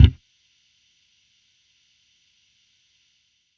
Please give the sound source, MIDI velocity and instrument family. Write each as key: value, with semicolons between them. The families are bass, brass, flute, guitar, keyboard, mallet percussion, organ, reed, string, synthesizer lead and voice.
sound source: electronic; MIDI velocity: 75; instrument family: bass